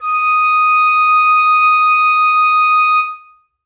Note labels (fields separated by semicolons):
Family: reed; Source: acoustic; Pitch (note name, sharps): D#6; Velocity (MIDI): 25; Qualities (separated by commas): reverb